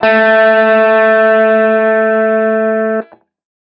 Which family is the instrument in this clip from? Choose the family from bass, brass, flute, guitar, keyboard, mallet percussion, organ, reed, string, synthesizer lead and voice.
guitar